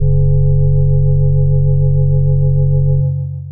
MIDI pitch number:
18